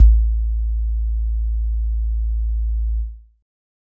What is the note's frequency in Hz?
55 Hz